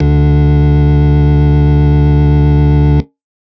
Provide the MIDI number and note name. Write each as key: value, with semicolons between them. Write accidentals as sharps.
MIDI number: 38; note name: D2